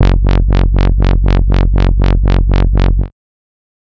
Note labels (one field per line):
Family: bass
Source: synthesizer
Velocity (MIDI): 25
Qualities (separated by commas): bright, distorted, tempo-synced